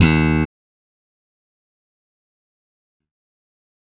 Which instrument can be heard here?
electronic bass